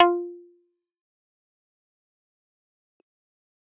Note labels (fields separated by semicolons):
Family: keyboard; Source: electronic; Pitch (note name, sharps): F4; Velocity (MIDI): 127; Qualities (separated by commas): fast decay, percussive